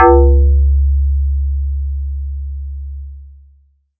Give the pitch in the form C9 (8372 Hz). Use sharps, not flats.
C#2 (69.3 Hz)